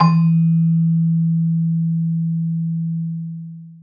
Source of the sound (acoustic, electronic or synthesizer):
acoustic